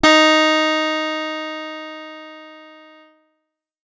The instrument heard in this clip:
acoustic guitar